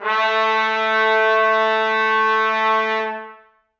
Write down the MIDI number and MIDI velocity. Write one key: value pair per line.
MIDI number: 57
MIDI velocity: 127